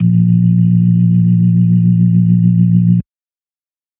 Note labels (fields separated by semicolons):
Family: organ; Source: electronic; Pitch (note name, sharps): A#1; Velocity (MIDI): 50; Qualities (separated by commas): dark